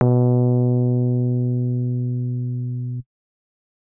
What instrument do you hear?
electronic keyboard